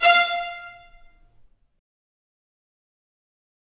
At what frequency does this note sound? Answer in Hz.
698.5 Hz